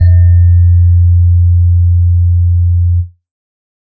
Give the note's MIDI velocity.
25